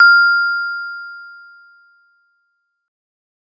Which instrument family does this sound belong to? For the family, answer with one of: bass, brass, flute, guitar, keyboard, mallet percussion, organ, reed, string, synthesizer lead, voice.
mallet percussion